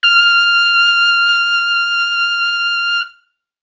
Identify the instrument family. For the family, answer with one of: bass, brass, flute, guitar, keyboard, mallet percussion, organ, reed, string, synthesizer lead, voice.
brass